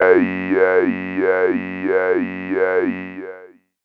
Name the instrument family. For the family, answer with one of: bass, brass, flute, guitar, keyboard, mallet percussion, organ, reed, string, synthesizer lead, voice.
voice